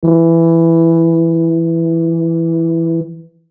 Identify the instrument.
acoustic brass instrument